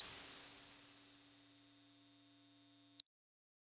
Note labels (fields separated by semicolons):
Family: flute; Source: synthesizer; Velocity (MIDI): 75; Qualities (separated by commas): bright